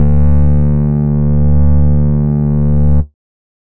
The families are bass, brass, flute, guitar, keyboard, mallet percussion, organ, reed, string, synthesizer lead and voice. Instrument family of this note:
bass